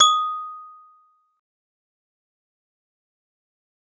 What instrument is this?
acoustic mallet percussion instrument